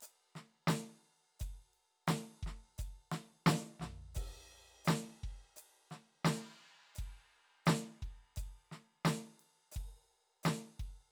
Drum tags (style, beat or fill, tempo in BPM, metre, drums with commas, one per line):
rock
beat
86 BPM
4/4
crash, ride, hi-hat pedal, snare, floor tom, kick